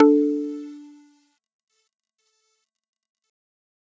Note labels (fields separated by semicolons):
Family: mallet percussion; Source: acoustic; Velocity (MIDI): 25; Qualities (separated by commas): multiphonic